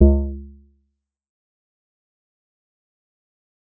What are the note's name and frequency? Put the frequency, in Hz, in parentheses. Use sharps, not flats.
C#2 (69.3 Hz)